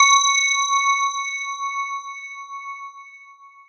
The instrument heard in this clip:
electronic mallet percussion instrument